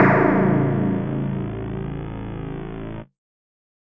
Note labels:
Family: mallet percussion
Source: electronic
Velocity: 75

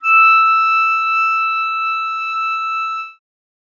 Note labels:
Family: reed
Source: acoustic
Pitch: E6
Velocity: 127

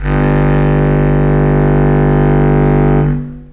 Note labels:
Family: reed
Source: acoustic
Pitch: G1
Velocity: 25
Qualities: long release, reverb

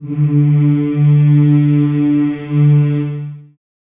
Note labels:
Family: voice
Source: acoustic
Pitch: D3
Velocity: 75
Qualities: dark, long release, reverb

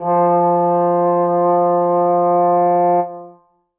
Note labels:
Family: brass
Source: acoustic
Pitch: F3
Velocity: 25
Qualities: reverb

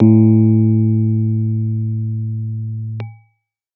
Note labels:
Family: keyboard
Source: electronic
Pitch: A2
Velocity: 25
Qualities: dark

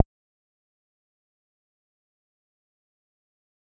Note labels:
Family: bass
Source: synthesizer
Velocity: 50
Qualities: fast decay, percussive

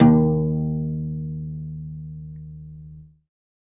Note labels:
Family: guitar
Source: acoustic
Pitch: D#2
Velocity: 127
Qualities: reverb

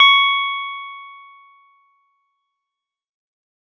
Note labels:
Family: keyboard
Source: electronic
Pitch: C#6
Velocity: 127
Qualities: fast decay

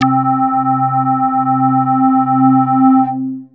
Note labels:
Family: bass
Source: synthesizer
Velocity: 100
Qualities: distorted, long release, multiphonic

